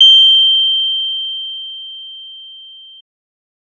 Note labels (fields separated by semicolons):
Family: bass; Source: synthesizer; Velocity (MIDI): 75; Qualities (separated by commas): bright